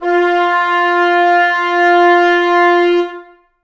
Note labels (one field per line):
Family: reed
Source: acoustic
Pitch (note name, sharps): F4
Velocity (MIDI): 127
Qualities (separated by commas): reverb